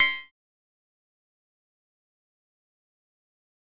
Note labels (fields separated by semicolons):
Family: bass; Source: synthesizer; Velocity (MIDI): 50; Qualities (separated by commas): fast decay, percussive